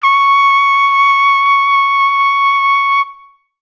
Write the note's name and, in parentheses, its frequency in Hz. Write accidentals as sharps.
C#6 (1109 Hz)